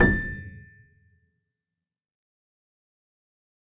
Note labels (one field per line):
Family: keyboard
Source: acoustic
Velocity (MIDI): 50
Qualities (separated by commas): percussive, reverb